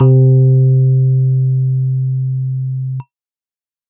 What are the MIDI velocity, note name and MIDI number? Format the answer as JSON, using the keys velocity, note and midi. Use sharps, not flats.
{"velocity": 25, "note": "C3", "midi": 48}